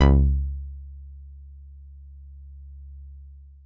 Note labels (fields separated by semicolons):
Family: guitar; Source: synthesizer; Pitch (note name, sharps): C#2; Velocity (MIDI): 127; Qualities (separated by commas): long release